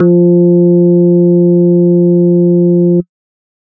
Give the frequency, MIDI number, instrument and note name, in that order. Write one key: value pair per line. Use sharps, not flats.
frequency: 174.6 Hz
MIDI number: 53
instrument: electronic organ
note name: F3